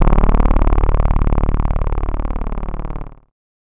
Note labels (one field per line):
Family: bass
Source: synthesizer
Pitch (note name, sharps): D0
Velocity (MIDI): 50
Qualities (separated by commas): bright, distorted